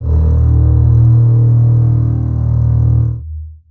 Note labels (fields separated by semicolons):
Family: string; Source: acoustic; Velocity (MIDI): 50; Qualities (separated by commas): long release, reverb